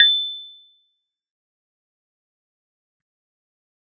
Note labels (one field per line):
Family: keyboard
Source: electronic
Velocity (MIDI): 100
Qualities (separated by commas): bright, fast decay, percussive